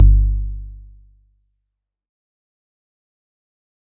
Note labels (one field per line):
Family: guitar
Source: synthesizer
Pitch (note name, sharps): G1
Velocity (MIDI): 127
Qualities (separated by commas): dark, fast decay